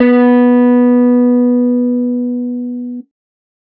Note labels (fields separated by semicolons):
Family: guitar; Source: electronic; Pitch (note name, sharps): B3; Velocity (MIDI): 50; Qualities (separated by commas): distorted